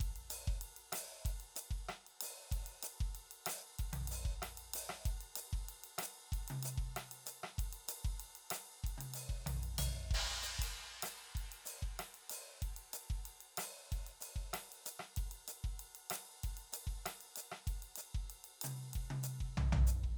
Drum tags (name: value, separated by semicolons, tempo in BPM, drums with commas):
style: Brazilian baião; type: beat; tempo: 95 BPM; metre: 4/4; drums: ride, ride bell, hi-hat pedal, cross-stick, high tom, floor tom, kick